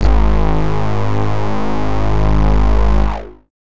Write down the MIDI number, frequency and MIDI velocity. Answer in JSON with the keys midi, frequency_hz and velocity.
{"midi": 32, "frequency_hz": 51.91, "velocity": 75}